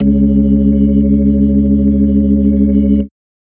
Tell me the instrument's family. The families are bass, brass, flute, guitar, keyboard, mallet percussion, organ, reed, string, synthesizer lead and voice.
organ